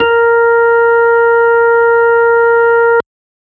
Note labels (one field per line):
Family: organ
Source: electronic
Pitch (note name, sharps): A#4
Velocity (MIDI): 50